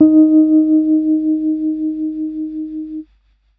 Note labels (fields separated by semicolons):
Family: keyboard; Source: electronic; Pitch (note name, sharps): D#4; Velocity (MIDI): 50